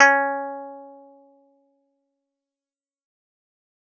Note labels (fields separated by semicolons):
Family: guitar; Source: acoustic; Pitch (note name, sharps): C#4; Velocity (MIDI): 25; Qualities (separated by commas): fast decay, reverb